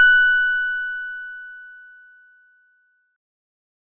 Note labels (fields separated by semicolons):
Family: organ; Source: electronic; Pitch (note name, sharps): F#6; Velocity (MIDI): 50